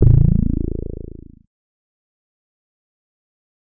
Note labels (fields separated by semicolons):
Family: bass; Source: synthesizer; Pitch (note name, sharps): A0; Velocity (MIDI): 100; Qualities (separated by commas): distorted, fast decay